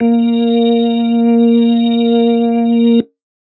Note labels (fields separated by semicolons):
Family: organ; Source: electronic; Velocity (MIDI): 100; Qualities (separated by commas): dark